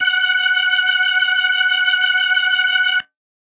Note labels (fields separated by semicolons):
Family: organ; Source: electronic; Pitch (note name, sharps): F#5; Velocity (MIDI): 25; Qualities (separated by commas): reverb